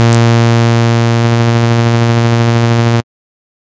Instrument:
synthesizer bass